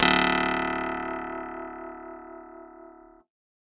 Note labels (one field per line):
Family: guitar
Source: acoustic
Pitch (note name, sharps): D1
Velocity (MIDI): 75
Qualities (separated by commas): bright